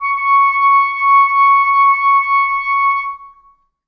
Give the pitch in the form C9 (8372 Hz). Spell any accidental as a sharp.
C#6 (1109 Hz)